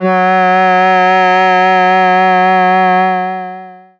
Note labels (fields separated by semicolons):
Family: voice; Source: synthesizer; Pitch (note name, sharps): F#3; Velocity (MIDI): 75; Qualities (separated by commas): distorted, long release